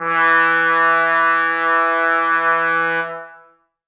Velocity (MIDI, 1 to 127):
75